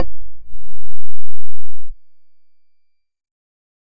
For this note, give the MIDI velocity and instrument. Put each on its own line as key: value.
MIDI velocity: 25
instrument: synthesizer bass